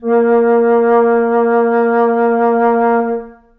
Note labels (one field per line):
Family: flute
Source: acoustic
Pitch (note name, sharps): A#3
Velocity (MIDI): 75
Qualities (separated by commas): reverb